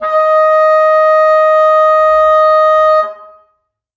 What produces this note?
acoustic reed instrument